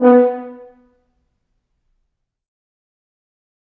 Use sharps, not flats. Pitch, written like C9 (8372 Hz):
B3 (246.9 Hz)